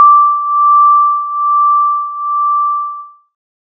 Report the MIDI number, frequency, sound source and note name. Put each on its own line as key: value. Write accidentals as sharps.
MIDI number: 86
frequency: 1175 Hz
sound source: synthesizer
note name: D6